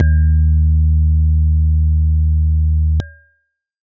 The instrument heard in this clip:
electronic keyboard